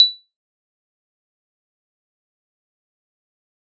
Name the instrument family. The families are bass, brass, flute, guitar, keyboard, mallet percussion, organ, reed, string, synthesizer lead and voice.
keyboard